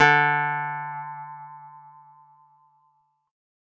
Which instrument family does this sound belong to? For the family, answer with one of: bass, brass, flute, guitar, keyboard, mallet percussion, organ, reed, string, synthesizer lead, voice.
guitar